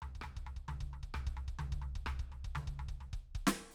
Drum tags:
punk, beat, 128 BPM, 4/4, ride, hi-hat pedal, snare, cross-stick, high tom, floor tom, kick

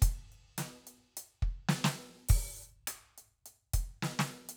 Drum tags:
rock, beat, 105 BPM, 4/4, closed hi-hat, open hi-hat, snare, cross-stick, kick

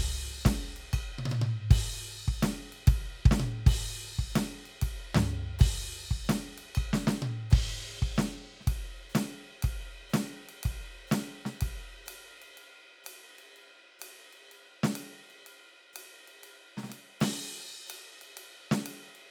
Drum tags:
swing, beat, 124 BPM, 4/4, crash, ride, ride bell, hi-hat pedal, snare, high tom, floor tom, kick

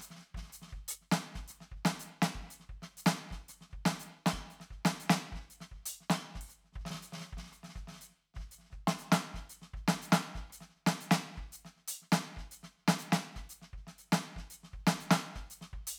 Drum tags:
songo, beat, 120 BPM, 4/4, closed hi-hat, open hi-hat, hi-hat pedal, snare, cross-stick, kick

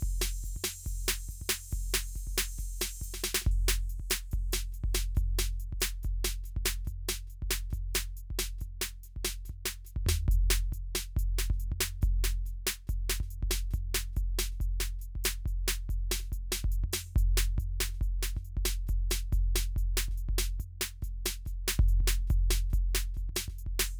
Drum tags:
punk, beat, 140 BPM, 4/4, crash, closed hi-hat, open hi-hat, hi-hat pedal, snare, floor tom, kick

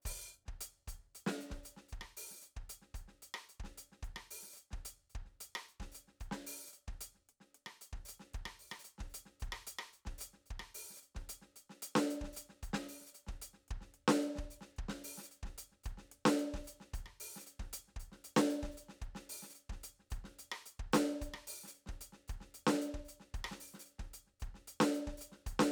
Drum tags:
songo, beat, 112 BPM, 4/4, closed hi-hat, open hi-hat, hi-hat pedal, snare, cross-stick, kick

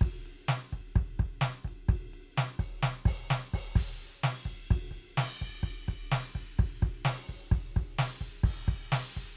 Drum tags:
rock, beat, 128 BPM, 4/4, crash, ride, open hi-hat, hi-hat pedal, snare, kick

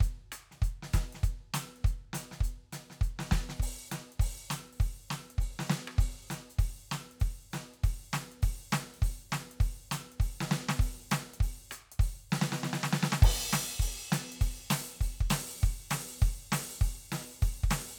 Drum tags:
rockabilly, beat, 200 BPM, 4/4, crash, closed hi-hat, open hi-hat, hi-hat pedal, snare, cross-stick, kick

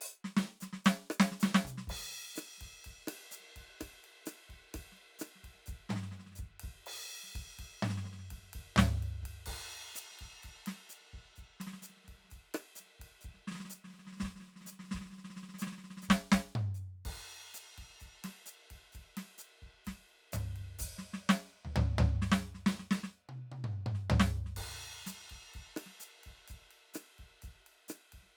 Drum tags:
bossa nova, beat, 127 BPM, 4/4, crash, ride, open hi-hat, hi-hat pedal, snare, cross-stick, high tom, mid tom, floor tom, kick

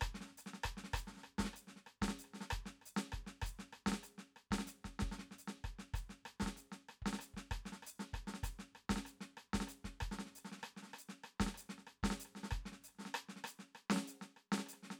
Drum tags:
maracatu, beat, 96 BPM, 4/4, hi-hat pedal, snare, cross-stick, kick

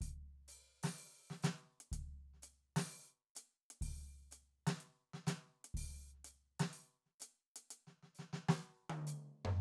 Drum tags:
jazz, beat, 125 BPM, 4/4, closed hi-hat, open hi-hat, hi-hat pedal, snare, high tom, floor tom, kick

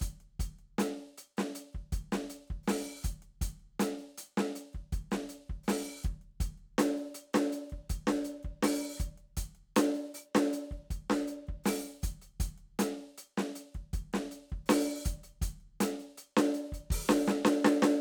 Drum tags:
funk, beat, 80 BPM, 4/4, closed hi-hat, open hi-hat, hi-hat pedal, snare, cross-stick, kick

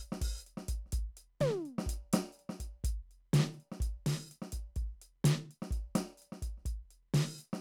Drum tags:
Middle Eastern, beat, 126 BPM, 4/4, closed hi-hat, open hi-hat, hi-hat pedal, snare, high tom, kick

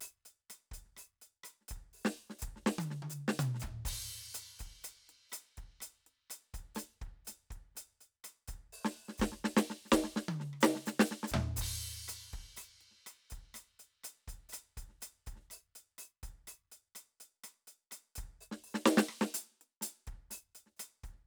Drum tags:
cha-cha, beat, 124 BPM, 4/4, crash, closed hi-hat, open hi-hat, hi-hat pedal, percussion, snare, cross-stick, high tom, mid tom, floor tom, kick

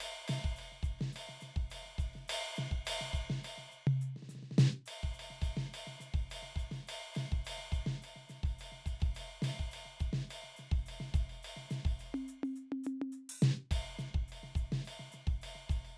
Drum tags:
Afro-Cuban, beat, 105 BPM, 4/4, ride, ride bell, open hi-hat, hi-hat pedal, snare, high tom, floor tom, kick

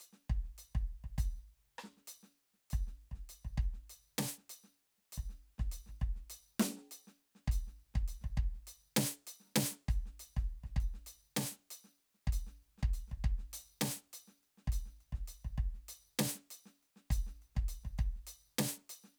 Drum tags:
hip-hop, beat, 100 BPM, 4/4, closed hi-hat, snare, cross-stick, kick

